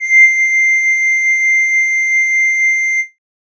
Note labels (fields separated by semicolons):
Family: flute; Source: synthesizer; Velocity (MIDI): 100; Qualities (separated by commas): distorted